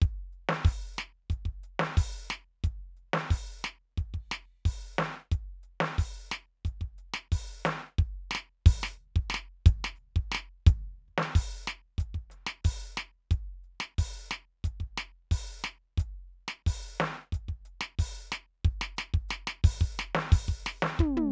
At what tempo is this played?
90 BPM